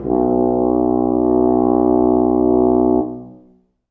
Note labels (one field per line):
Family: brass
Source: acoustic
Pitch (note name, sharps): B1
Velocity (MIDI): 25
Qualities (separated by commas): dark, reverb